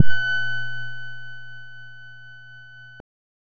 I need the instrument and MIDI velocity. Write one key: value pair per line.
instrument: synthesizer bass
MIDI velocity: 50